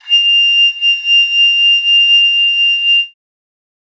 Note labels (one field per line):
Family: flute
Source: acoustic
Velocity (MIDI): 25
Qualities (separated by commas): bright